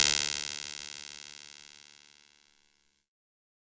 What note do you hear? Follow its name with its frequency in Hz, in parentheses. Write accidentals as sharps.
D2 (73.42 Hz)